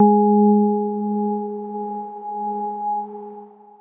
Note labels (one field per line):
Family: keyboard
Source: electronic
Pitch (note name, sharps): G#3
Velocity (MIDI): 25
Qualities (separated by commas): dark, long release